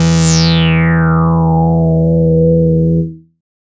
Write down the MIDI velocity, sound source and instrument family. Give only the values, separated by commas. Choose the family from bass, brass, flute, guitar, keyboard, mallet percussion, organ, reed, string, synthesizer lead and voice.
75, synthesizer, bass